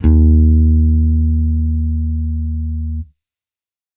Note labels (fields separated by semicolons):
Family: bass; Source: electronic; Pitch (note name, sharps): D#2; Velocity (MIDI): 50